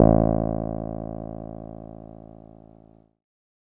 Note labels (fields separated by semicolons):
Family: keyboard; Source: electronic; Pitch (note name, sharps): A1; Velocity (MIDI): 100; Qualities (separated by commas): dark